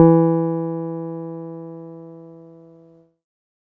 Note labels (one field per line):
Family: keyboard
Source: electronic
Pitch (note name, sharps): E3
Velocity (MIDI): 75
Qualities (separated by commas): dark